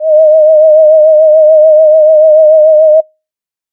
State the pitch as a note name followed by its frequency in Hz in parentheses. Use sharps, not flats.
D#5 (622.3 Hz)